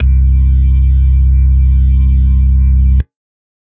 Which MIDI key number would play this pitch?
36